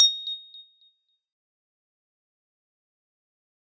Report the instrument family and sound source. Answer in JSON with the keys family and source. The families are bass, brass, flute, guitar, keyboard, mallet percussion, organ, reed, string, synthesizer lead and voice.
{"family": "mallet percussion", "source": "acoustic"}